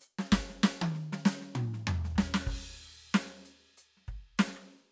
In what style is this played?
soul